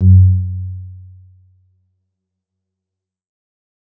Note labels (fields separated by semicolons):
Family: keyboard; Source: electronic; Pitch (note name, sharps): F#2; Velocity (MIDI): 25; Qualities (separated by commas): dark